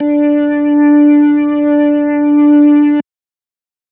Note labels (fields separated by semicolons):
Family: organ; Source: electronic; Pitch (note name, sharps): D4; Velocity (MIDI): 100; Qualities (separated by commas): distorted